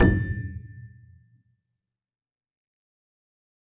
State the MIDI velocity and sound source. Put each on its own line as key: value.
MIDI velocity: 25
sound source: acoustic